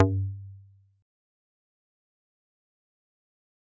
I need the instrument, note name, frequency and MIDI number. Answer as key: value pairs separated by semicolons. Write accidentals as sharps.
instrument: acoustic mallet percussion instrument; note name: G2; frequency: 98 Hz; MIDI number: 43